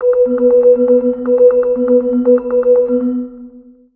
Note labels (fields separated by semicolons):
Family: mallet percussion; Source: synthesizer; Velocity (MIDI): 100; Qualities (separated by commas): dark, long release, multiphonic, percussive, tempo-synced